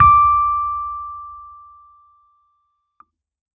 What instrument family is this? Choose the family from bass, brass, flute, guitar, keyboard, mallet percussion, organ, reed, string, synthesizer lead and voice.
keyboard